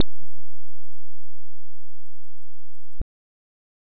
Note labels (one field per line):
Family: bass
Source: synthesizer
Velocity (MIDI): 25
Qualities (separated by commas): bright, distorted